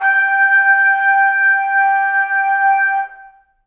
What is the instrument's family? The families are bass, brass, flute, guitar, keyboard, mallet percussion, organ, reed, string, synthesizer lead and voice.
brass